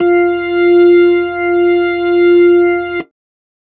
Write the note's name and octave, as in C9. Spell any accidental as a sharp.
F4